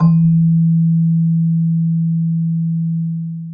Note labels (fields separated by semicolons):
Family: mallet percussion; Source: acoustic; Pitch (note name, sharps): E3; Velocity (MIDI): 50; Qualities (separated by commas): long release, reverb